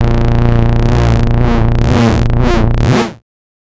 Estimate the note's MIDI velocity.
25